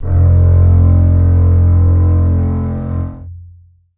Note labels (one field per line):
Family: string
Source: acoustic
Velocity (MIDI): 100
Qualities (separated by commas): long release, reverb